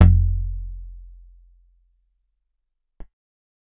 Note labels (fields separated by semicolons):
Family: guitar; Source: acoustic; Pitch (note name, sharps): F1; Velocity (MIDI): 25; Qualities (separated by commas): dark